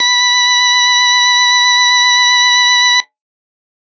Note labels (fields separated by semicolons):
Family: organ; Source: electronic; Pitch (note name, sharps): B5; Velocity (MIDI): 100; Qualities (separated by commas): bright, distorted